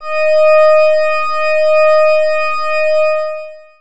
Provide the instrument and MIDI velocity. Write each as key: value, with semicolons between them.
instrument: electronic organ; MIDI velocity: 100